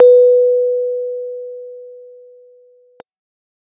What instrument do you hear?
electronic keyboard